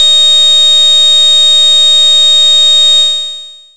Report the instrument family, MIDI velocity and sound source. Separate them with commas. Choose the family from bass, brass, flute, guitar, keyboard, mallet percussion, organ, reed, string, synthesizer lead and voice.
bass, 127, synthesizer